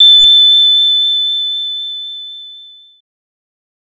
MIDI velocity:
100